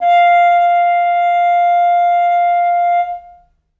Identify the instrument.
acoustic reed instrument